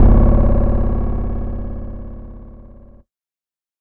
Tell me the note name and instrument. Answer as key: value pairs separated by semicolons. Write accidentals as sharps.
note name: C#0; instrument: electronic guitar